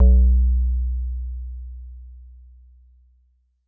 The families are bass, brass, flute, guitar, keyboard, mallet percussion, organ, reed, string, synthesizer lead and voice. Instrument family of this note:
guitar